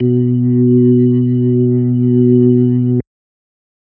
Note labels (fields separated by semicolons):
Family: organ; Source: electronic; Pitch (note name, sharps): B2; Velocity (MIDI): 75